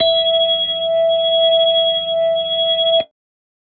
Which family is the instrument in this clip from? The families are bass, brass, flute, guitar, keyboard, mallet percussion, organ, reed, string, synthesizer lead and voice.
organ